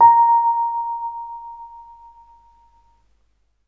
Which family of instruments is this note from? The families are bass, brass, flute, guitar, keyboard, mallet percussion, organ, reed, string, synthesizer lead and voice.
keyboard